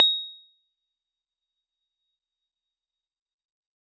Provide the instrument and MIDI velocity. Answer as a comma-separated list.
electronic keyboard, 100